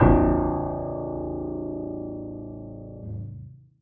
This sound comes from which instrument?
acoustic keyboard